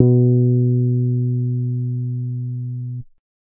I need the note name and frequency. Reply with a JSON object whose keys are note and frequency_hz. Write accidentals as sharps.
{"note": "B2", "frequency_hz": 123.5}